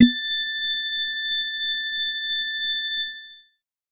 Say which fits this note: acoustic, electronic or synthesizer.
electronic